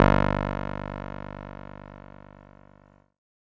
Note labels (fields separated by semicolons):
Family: keyboard; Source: electronic; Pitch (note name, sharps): G1; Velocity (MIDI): 50; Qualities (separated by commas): distorted